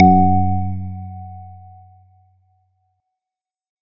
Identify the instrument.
electronic organ